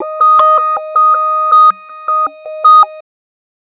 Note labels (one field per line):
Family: bass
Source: synthesizer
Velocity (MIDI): 25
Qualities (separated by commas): tempo-synced